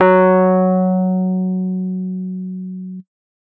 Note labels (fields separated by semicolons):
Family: keyboard; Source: electronic; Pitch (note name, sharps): F#3; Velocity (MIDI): 75